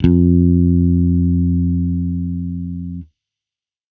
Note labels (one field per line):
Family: bass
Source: electronic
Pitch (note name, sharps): F2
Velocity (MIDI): 75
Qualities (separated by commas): distorted